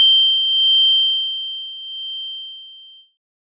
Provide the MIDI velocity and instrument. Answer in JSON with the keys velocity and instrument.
{"velocity": 127, "instrument": "electronic keyboard"}